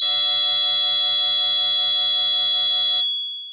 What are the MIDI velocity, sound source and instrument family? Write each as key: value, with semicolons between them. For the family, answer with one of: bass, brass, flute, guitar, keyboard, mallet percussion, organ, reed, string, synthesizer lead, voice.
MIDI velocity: 75; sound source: electronic; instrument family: mallet percussion